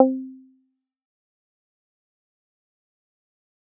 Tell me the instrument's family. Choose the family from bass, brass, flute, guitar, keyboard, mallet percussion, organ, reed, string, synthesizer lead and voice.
guitar